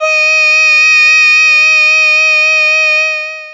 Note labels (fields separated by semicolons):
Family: voice; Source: synthesizer; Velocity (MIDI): 25; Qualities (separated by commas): distorted, long release